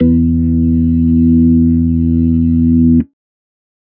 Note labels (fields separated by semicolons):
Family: organ; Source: electronic; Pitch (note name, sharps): E2; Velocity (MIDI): 75; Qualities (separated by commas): dark